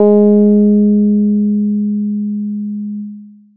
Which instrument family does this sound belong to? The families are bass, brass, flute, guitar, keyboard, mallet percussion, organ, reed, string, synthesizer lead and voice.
bass